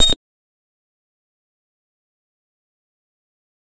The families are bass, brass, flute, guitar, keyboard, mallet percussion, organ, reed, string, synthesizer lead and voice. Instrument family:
bass